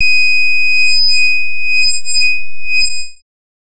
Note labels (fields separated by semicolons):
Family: bass; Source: synthesizer; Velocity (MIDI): 25; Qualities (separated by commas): bright, distorted, non-linear envelope